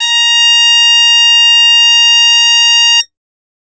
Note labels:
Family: flute; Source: acoustic; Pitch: A#5; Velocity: 25; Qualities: bright, reverb

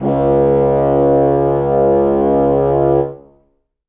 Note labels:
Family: reed; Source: acoustic; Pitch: C#2; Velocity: 25; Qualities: reverb

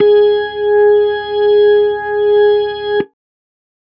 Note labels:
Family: organ; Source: electronic; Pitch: G#4; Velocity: 25

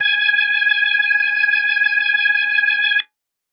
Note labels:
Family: organ; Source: electronic; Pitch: G#5; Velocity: 127; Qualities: reverb

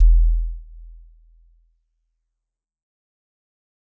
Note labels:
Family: mallet percussion; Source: acoustic; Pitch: E1; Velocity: 50; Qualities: dark, fast decay

